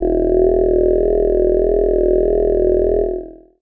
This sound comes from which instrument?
synthesizer voice